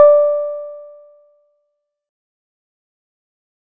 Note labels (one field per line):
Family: guitar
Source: synthesizer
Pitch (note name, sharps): D5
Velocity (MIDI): 25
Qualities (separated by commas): dark, fast decay